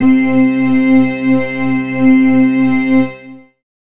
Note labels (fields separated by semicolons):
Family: organ; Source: electronic; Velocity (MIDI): 127; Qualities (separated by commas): long release, reverb